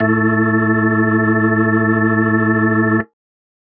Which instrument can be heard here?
electronic organ